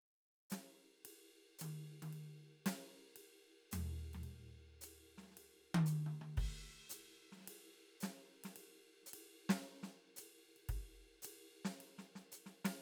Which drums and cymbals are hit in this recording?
crash, ride, hi-hat pedal, snare, high tom, floor tom and kick